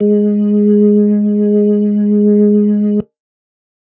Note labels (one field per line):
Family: organ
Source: electronic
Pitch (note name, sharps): G#3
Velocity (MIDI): 25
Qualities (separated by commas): dark